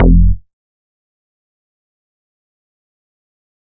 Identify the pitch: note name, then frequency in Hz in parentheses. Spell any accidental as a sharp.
F1 (43.65 Hz)